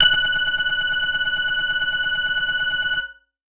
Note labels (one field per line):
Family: keyboard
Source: electronic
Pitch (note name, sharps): F#6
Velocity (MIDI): 75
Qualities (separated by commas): distorted